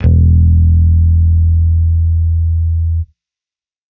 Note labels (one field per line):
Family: bass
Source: electronic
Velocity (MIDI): 75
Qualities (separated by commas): distorted